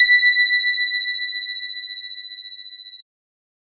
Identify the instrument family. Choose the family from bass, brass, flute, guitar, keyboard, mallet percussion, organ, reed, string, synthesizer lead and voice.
bass